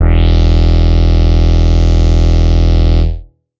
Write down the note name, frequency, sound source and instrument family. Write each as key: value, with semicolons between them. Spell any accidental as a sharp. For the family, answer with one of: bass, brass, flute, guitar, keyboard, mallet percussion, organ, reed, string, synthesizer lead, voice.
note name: E1; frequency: 41.2 Hz; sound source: synthesizer; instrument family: bass